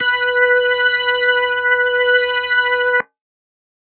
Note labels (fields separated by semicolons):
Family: organ; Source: electronic; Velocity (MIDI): 75